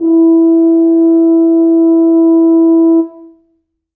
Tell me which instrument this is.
acoustic brass instrument